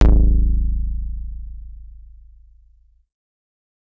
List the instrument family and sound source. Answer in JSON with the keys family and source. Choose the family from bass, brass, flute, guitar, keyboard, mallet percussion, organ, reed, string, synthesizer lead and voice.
{"family": "bass", "source": "synthesizer"}